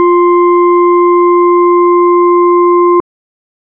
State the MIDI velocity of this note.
100